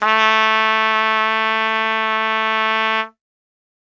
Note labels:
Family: brass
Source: acoustic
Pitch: A3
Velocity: 75

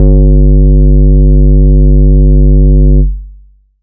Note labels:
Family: bass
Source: synthesizer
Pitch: G1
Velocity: 100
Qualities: long release

